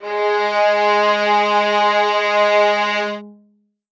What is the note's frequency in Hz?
207.7 Hz